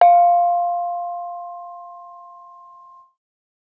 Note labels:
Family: mallet percussion; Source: acoustic; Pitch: F5; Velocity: 25

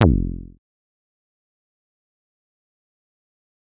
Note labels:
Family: bass; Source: synthesizer; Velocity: 100; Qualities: distorted, fast decay, percussive

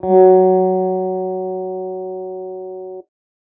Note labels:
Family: guitar; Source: electronic; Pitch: F#3; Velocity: 50; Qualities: non-linear envelope

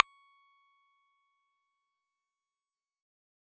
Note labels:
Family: bass; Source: synthesizer; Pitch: C#6; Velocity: 75; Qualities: fast decay, percussive

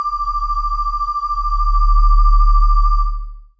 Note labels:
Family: mallet percussion; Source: electronic; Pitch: D6; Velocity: 127; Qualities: bright, distorted, long release, multiphonic

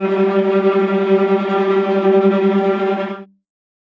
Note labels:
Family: string; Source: acoustic; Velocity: 75; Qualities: non-linear envelope, reverb

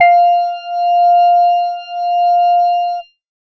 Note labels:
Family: organ; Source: electronic; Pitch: F5; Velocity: 75

